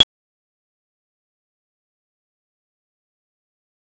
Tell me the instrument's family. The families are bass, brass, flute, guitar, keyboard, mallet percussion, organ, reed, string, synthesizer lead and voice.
bass